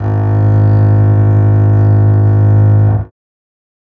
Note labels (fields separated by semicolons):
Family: string; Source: acoustic; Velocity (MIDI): 127; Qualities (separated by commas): reverb